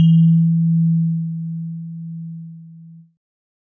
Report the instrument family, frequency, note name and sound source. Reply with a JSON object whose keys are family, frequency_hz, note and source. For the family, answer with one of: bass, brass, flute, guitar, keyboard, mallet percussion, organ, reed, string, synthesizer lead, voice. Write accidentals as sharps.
{"family": "keyboard", "frequency_hz": 164.8, "note": "E3", "source": "electronic"}